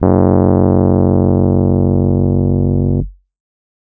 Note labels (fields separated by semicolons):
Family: keyboard; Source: electronic; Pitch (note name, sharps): F#1; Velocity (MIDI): 25; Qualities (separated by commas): distorted